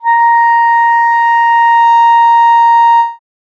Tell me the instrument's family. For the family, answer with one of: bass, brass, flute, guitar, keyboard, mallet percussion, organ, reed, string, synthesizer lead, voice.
reed